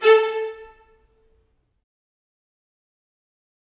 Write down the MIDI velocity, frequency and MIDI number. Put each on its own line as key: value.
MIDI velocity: 127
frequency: 440 Hz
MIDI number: 69